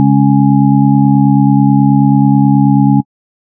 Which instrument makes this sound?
electronic organ